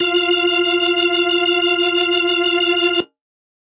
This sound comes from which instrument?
electronic organ